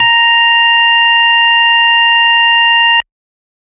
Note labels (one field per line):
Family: organ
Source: electronic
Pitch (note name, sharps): A#5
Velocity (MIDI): 25